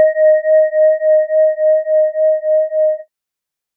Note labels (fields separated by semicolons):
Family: organ; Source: electronic; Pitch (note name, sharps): D#5; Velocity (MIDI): 75; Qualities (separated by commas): dark